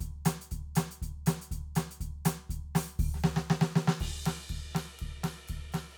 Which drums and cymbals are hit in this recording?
crash, ride, closed hi-hat, open hi-hat, hi-hat pedal, snare and kick